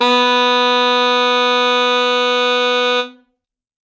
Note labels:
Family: reed; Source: acoustic; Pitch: B3; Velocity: 127; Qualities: reverb

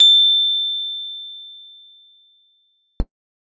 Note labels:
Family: keyboard; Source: electronic; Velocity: 100; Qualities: bright

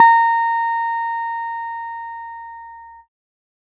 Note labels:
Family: keyboard; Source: electronic; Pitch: A#5; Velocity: 100

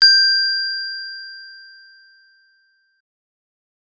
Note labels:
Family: keyboard; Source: electronic; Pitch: G6; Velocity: 25; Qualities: bright

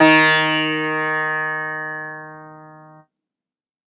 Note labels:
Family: guitar; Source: acoustic; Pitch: D#3; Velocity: 100

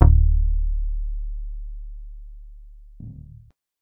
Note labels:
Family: guitar; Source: electronic; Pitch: D1; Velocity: 75

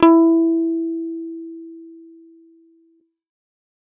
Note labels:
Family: bass; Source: synthesizer; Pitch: E4; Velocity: 100

